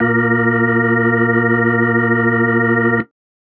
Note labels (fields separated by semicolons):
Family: organ; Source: electronic; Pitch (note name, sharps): A#2; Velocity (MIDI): 127